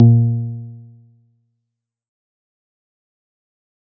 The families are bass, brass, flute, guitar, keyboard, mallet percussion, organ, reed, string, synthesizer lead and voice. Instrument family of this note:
guitar